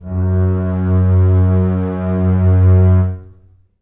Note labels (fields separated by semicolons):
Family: string; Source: acoustic; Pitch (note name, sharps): F#2; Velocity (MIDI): 25; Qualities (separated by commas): long release, reverb